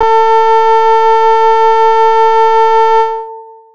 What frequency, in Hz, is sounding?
440 Hz